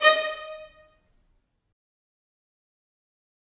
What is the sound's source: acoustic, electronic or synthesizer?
acoustic